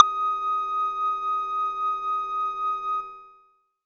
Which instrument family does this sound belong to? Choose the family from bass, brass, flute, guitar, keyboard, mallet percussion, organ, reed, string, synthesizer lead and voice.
bass